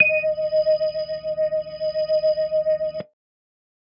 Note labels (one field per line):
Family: organ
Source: electronic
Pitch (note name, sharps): D#5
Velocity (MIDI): 100